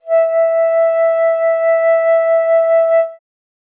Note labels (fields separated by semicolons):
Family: flute; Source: acoustic; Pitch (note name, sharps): E5; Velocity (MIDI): 25